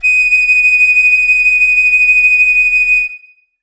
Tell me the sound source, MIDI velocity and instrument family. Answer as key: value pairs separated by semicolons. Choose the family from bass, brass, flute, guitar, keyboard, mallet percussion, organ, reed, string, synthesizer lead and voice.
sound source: acoustic; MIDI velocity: 100; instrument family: flute